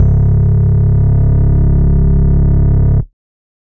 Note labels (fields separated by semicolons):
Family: bass; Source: synthesizer; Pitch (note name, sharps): C#1; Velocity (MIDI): 127; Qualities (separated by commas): distorted, multiphonic, tempo-synced